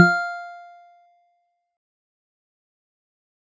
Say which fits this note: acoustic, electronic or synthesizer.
acoustic